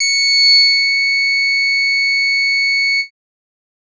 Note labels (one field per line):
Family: bass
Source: synthesizer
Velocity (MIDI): 75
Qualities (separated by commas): bright, distorted